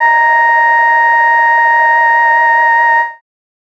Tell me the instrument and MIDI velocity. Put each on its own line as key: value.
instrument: synthesizer voice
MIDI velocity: 127